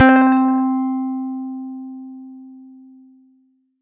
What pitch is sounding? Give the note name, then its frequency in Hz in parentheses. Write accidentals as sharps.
C4 (261.6 Hz)